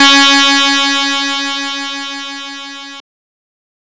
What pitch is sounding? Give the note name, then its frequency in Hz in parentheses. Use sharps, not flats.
C#4 (277.2 Hz)